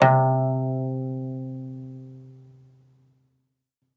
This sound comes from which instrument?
acoustic guitar